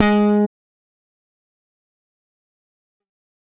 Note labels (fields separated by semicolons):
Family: bass; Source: electronic; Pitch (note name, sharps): G#3; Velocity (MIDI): 75; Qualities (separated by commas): bright, fast decay